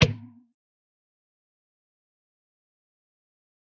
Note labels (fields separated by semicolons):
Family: guitar; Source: electronic; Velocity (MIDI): 25; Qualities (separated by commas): distorted, fast decay, percussive